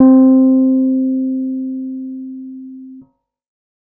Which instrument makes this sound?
electronic keyboard